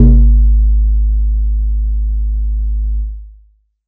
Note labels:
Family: mallet percussion; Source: acoustic; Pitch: G#1; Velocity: 100; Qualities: long release

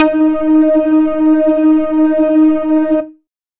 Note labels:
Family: bass; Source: synthesizer; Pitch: D#4; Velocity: 75

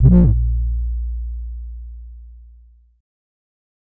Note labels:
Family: bass; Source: synthesizer; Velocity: 25; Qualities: distorted

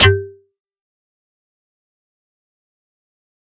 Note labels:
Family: mallet percussion; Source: electronic; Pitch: G2; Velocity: 127; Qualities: fast decay, percussive

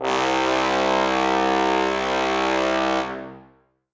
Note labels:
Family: brass; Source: acoustic; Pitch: C2; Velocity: 127; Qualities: bright, reverb

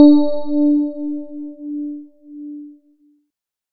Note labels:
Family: keyboard; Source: electronic; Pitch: D4; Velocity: 75

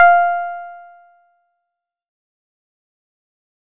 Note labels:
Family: guitar; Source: synthesizer; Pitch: F5; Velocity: 100; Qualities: fast decay

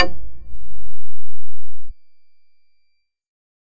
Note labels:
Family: bass; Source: synthesizer; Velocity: 50

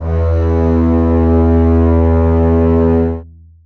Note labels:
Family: string; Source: acoustic; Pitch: E2; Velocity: 75; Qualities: long release, reverb

